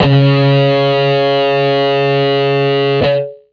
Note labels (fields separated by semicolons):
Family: guitar; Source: electronic; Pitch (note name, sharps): C#3; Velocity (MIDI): 75; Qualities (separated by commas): distorted